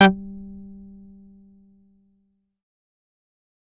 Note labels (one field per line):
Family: bass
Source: synthesizer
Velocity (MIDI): 25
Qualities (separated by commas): distorted, fast decay, percussive